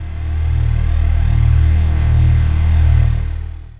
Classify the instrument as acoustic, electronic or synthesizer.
synthesizer